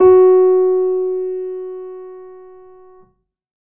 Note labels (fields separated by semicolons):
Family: keyboard; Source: acoustic; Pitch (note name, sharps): F#4; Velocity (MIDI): 50; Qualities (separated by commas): reverb